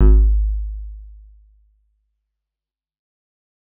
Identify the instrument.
electronic guitar